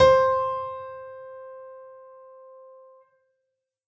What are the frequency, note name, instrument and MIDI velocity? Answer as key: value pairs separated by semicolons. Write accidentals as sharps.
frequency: 523.3 Hz; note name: C5; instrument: acoustic keyboard; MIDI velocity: 127